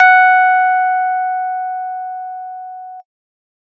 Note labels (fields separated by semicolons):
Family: keyboard; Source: electronic; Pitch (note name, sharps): F#5; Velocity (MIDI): 100